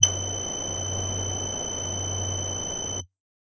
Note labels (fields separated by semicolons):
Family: voice; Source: synthesizer; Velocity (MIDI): 75; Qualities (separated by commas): multiphonic